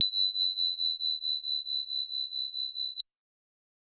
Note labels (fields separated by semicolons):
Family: organ; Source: electronic; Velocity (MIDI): 50; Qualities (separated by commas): bright